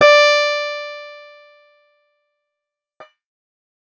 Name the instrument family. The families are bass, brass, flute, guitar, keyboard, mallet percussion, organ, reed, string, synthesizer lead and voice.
guitar